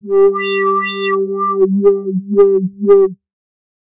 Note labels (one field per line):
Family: bass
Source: synthesizer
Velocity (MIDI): 50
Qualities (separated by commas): distorted, non-linear envelope